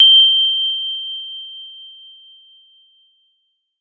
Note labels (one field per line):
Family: mallet percussion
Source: acoustic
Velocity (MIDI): 75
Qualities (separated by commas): bright